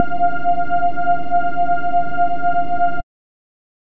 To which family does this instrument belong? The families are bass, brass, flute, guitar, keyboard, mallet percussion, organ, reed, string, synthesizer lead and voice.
bass